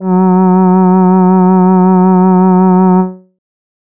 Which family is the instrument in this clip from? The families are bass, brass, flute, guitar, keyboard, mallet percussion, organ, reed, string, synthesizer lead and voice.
voice